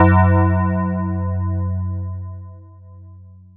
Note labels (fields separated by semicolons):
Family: mallet percussion; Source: electronic; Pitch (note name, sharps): F#2; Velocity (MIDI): 100; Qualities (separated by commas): long release